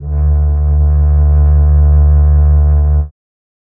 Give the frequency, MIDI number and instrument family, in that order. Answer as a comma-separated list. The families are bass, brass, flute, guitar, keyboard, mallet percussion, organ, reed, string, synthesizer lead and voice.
73.42 Hz, 38, string